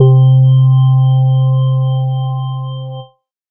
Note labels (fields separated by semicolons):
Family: organ; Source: electronic; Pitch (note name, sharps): C3; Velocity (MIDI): 100; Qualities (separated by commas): dark